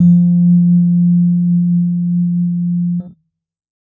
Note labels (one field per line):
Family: keyboard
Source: electronic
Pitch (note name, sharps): F3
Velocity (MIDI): 50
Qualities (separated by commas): dark